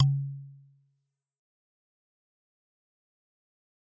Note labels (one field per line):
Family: mallet percussion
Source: acoustic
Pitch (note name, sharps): C#3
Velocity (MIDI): 127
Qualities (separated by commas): fast decay, percussive